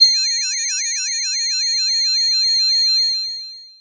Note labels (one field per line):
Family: voice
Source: synthesizer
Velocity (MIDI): 25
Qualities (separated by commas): bright, distorted, long release